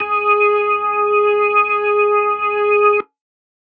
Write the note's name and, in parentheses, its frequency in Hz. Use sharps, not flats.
G#4 (415.3 Hz)